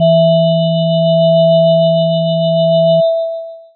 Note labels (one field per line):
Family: mallet percussion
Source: electronic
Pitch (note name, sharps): E3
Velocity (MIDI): 25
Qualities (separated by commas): long release